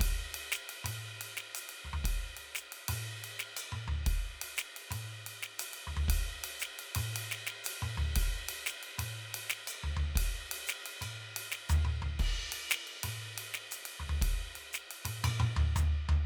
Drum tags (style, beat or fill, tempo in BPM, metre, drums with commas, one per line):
Latin
beat
118 BPM
4/4
ride, ride bell, hi-hat pedal, snare, mid tom, floor tom, kick